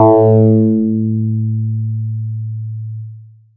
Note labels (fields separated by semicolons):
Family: bass; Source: synthesizer; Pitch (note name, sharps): A2; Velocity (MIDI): 75; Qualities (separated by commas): distorted